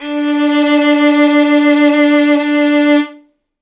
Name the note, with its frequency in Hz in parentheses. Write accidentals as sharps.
D4 (293.7 Hz)